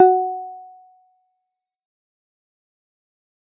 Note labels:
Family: guitar; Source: synthesizer; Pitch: F#4; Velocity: 50; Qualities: fast decay, percussive

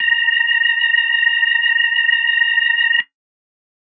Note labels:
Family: organ; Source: electronic; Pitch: A#5; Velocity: 100; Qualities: reverb

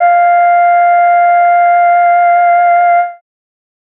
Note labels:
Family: voice; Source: synthesizer; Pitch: F5; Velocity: 127

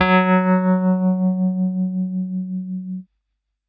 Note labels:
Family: keyboard; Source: electronic; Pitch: F#3; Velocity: 127

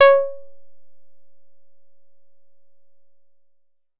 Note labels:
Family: guitar; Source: synthesizer; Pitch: C#5; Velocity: 50

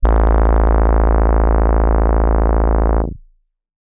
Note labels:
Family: keyboard; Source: electronic; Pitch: A0; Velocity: 127; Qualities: distorted

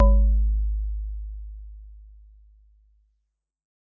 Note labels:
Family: mallet percussion; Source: acoustic; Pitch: G#1; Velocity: 127

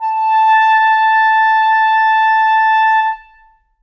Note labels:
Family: reed; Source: acoustic; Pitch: A5; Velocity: 75; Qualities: reverb

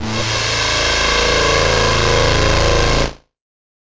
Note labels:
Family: guitar; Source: electronic; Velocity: 100

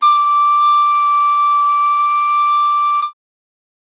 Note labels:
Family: flute; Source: acoustic; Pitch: D6; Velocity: 25

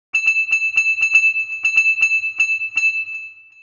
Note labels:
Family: mallet percussion; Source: synthesizer; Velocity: 50; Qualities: long release, multiphonic, tempo-synced

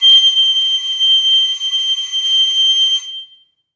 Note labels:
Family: flute; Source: acoustic; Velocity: 75; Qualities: bright, reverb

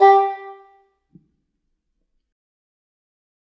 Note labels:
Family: reed; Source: acoustic; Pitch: G4; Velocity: 100; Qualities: fast decay, percussive, reverb

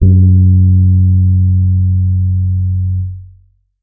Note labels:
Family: keyboard; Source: electronic; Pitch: F#2; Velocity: 75; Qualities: dark

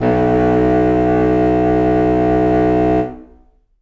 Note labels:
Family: reed; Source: acoustic; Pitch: B1; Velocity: 100; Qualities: distorted, reverb

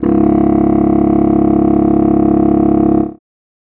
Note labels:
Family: reed; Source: acoustic; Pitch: C#1; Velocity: 127; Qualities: bright

